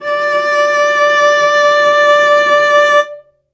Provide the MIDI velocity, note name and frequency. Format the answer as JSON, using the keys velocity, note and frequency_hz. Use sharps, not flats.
{"velocity": 25, "note": "D5", "frequency_hz": 587.3}